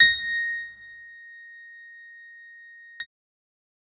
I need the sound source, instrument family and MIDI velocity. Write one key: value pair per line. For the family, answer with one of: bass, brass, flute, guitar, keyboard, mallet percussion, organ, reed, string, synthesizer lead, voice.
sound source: electronic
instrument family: keyboard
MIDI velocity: 127